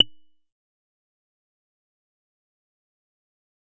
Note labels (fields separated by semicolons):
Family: bass; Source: synthesizer; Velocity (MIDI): 75; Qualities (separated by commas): fast decay, percussive